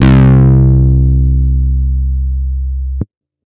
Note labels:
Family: guitar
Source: electronic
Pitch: C2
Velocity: 75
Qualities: bright, distorted

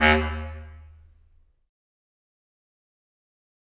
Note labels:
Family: reed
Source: acoustic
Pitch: D#2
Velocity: 127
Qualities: fast decay, reverb

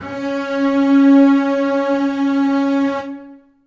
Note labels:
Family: string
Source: acoustic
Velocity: 100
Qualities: reverb

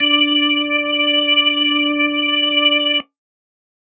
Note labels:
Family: organ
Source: electronic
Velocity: 75

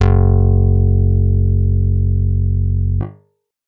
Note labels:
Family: guitar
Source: electronic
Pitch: F#1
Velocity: 75

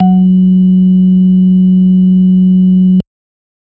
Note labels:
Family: organ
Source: electronic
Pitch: F#3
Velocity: 127

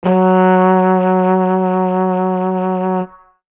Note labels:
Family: brass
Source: acoustic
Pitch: F#3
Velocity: 25

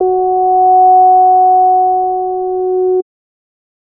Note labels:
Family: bass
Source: synthesizer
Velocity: 75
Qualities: distorted

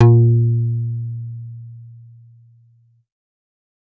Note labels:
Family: bass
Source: synthesizer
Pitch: A#2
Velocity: 100

